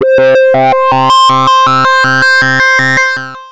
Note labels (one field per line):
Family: bass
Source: synthesizer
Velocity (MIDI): 127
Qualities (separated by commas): distorted, long release, multiphonic, tempo-synced